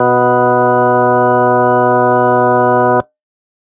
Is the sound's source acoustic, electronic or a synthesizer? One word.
electronic